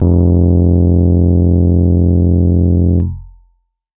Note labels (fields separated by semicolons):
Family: keyboard; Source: electronic; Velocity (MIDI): 127; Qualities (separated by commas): distorted